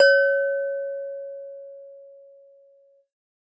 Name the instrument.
acoustic mallet percussion instrument